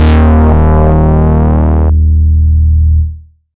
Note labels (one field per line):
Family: bass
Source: synthesizer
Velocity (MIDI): 100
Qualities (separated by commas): bright, distorted